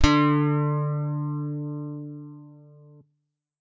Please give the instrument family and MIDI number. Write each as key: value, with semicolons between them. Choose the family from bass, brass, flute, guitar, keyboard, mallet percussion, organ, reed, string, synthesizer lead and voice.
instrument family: guitar; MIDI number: 50